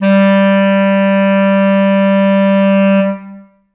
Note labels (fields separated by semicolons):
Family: reed; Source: acoustic; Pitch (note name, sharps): G3; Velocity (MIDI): 75; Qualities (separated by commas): long release, reverb